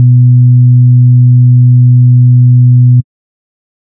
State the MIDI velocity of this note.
127